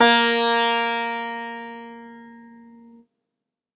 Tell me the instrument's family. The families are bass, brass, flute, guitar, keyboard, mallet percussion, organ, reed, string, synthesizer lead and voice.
guitar